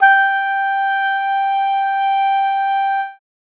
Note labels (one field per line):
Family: reed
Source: acoustic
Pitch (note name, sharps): G5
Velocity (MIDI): 50